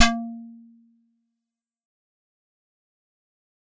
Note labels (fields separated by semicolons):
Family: keyboard; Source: acoustic; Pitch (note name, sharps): A#3; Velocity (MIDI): 100; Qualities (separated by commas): fast decay, percussive